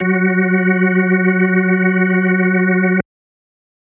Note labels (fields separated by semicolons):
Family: organ; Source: electronic; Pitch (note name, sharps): F#3; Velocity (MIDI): 100